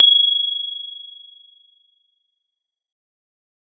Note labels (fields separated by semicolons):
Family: keyboard; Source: electronic; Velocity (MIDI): 127; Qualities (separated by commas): bright, fast decay